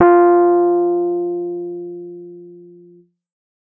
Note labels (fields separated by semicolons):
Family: keyboard; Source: electronic; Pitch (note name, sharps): F4; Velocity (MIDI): 127